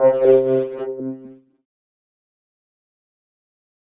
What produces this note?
electronic keyboard